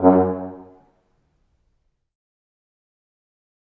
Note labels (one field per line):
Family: brass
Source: acoustic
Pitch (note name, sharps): F#2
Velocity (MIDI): 50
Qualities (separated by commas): fast decay, percussive, reverb